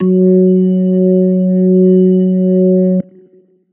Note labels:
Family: organ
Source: electronic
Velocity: 127

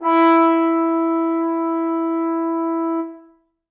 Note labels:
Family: brass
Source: acoustic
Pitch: E4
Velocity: 127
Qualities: bright, reverb

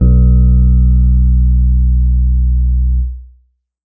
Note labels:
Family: keyboard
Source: electronic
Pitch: B1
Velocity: 25

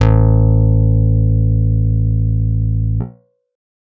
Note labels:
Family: guitar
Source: electronic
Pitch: A1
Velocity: 50

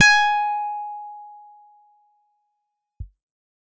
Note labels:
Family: guitar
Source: electronic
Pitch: G#5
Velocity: 75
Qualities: bright, distorted

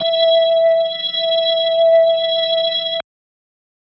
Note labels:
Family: organ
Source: electronic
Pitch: E5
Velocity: 127

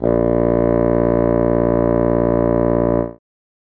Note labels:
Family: reed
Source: acoustic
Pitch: A#1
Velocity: 50

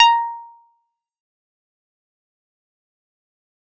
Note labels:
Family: keyboard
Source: electronic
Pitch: A#5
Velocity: 127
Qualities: fast decay, percussive

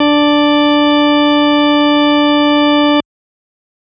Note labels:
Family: organ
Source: electronic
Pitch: D4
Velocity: 127

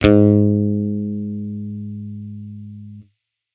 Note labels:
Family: bass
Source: electronic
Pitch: G#2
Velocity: 100

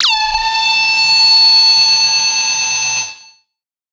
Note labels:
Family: synthesizer lead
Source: synthesizer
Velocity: 25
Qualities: bright, distorted, multiphonic, non-linear envelope

